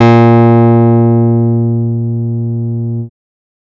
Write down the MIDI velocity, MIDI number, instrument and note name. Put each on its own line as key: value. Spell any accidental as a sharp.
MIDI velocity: 127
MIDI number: 46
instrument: synthesizer bass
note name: A#2